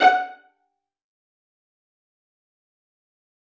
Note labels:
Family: string; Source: acoustic; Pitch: F#5; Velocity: 127; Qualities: fast decay, percussive, reverb

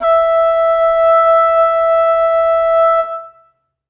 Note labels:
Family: reed; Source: acoustic; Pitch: E5; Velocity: 75; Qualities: reverb

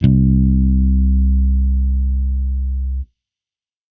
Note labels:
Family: bass; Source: electronic; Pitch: C2; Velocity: 100; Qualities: distorted

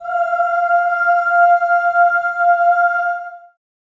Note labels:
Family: voice; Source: acoustic; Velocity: 25; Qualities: long release, reverb

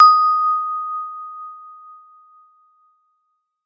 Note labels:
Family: mallet percussion; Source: acoustic; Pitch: D#6; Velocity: 100

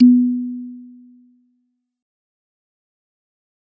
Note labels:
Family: mallet percussion; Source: acoustic; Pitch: B3; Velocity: 100; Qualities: dark, fast decay

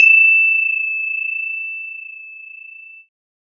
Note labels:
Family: keyboard; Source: electronic; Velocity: 127; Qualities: bright, multiphonic

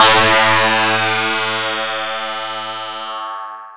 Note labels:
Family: mallet percussion; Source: electronic; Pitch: A2; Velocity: 100; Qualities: bright, distorted, long release, non-linear envelope

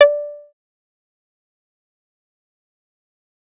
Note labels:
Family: bass; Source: synthesizer; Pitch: D5; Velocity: 127; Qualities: fast decay, percussive

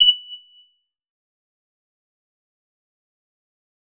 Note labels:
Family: bass; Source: synthesizer; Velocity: 127; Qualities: distorted, fast decay, percussive

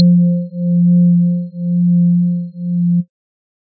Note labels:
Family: organ; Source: electronic; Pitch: F3; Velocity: 75; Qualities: dark

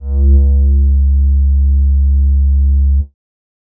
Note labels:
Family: bass; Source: synthesizer; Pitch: C#2; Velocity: 75; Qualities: dark

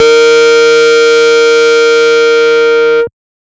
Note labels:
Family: bass; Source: synthesizer; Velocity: 50; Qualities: bright, distorted, multiphonic

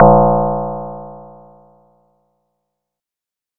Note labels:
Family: mallet percussion; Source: acoustic; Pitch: A#0; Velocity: 100

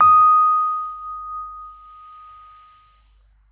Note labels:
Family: keyboard; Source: electronic; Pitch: D#6; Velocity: 50

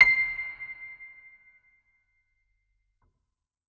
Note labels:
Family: organ; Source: electronic; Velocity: 100; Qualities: reverb

